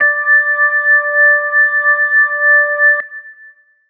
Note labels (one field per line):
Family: organ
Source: electronic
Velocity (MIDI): 75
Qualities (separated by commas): long release